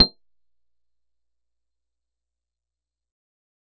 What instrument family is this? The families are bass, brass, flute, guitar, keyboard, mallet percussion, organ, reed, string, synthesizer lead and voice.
guitar